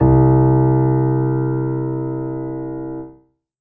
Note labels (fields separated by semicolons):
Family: keyboard; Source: acoustic; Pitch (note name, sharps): C2; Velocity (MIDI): 50; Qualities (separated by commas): reverb